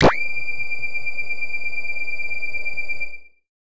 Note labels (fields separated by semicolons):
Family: bass; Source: synthesizer; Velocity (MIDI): 25; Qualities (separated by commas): distorted